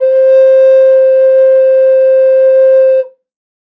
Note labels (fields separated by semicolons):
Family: flute; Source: acoustic; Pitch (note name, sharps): C5; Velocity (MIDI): 75